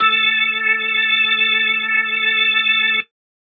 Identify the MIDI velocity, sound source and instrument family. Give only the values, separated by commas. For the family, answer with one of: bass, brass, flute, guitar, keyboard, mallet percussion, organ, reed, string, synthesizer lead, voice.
75, electronic, organ